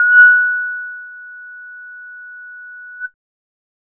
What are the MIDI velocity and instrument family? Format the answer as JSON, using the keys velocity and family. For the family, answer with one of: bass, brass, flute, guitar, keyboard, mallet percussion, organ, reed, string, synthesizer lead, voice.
{"velocity": 75, "family": "bass"}